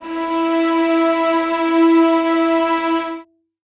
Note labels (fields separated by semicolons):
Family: string; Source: acoustic; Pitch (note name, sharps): E4; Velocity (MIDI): 25; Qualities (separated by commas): reverb